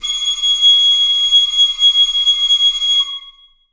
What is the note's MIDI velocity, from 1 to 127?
75